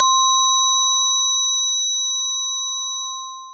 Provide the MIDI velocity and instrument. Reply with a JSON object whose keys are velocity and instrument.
{"velocity": 100, "instrument": "acoustic mallet percussion instrument"}